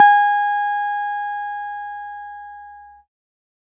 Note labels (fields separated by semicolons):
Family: keyboard; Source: electronic; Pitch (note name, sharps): G#5; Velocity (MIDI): 50